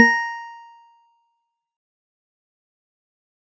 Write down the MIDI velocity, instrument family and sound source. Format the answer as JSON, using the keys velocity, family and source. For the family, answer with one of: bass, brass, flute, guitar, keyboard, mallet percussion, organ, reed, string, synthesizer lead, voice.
{"velocity": 127, "family": "mallet percussion", "source": "acoustic"}